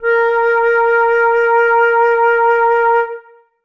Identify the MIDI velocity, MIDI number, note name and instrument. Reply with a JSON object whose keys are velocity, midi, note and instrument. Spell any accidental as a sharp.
{"velocity": 127, "midi": 70, "note": "A#4", "instrument": "acoustic flute"}